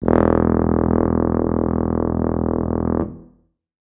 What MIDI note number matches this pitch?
28